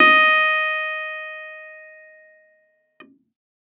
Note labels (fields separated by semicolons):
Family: keyboard; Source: electronic; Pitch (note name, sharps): D#5; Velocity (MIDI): 75; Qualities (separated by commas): distorted